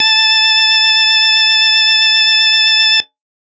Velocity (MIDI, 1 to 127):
25